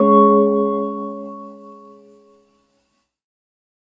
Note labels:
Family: keyboard; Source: synthesizer; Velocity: 75

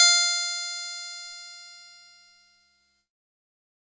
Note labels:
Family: keyboard; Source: electronic; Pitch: F5; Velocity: 127; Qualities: bright, distorted

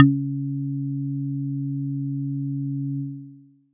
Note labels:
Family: mallet percussion; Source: acoustic; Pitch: C#3; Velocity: 127

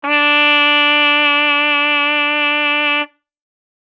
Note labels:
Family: brass; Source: acoustic; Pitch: D4; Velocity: 127; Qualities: bright

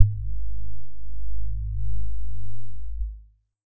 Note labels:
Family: keyboard; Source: electronic; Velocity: 25; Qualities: dark

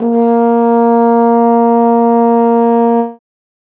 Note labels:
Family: brass; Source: acoustic; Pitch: A#3; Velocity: 50

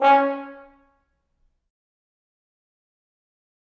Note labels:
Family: brass; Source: acoustic; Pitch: C#4; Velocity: 100; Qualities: fast decay, percussive, reverb

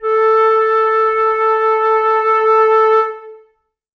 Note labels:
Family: flute; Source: acoustic; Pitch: A4; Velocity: 100; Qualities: reverb

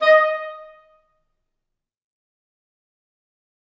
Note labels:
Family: reed; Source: acoustic; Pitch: D#5; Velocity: 75; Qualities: fast decay, percussive, reverb

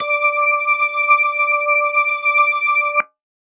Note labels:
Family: organ; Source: electronic; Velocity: 50

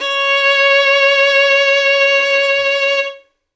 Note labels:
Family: string; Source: acoustic; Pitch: C#5; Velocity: 75; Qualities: bright, reverb

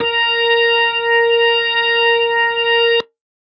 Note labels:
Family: organ; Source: electronic; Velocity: 100

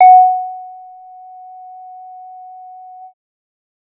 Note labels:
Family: bass; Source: synthesizer; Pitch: F#5; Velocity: 100; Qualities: percussive

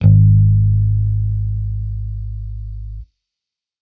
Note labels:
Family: bass; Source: electronic; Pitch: G#1; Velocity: 25

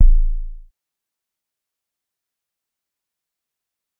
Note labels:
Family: bass; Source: synthesizer; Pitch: A0; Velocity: 100; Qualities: dark, fast decay, percussive

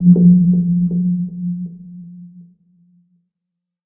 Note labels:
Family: synthesizer lead; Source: synthesizer; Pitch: F3; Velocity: 50; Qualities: dark, non-linear envelope, reverb

